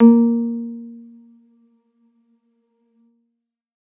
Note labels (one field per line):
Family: keyboard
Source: electronic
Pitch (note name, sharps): A#3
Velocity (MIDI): 127